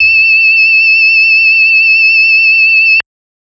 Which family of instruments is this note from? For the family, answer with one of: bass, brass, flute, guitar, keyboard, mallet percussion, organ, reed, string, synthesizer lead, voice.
organ